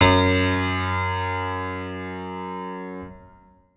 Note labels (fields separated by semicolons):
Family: organ; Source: electronic; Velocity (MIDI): 100; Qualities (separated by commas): reverb